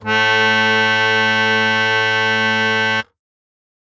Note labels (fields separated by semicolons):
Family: keyboard; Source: acoustic; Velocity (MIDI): 100